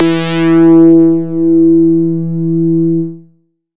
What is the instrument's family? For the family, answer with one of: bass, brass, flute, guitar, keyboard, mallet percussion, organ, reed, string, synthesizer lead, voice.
bass